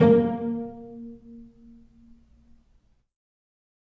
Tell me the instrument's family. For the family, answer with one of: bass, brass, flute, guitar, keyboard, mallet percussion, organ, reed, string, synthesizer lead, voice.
string